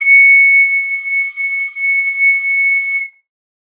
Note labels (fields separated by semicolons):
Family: flute; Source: acoustic; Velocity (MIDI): 25; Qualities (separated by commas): bright